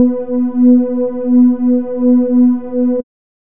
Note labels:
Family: bass; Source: synthesizer; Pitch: B3; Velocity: 25; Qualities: dark

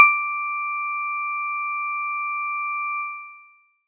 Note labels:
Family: mallet percussion; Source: acoustic; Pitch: D6; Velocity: 50

